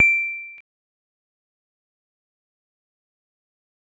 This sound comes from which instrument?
synthesizer guitar